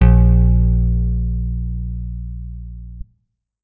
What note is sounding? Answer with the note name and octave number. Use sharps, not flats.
A#1